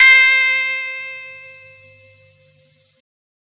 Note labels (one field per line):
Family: guitar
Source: electronic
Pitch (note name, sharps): C5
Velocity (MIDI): 127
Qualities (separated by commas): reverb